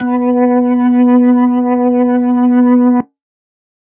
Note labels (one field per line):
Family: organ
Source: electronic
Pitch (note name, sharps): B3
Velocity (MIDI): 75